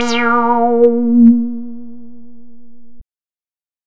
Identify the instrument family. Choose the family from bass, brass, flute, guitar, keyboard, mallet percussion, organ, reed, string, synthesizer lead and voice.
bass